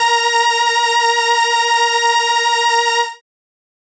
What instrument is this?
synthesizer keyboard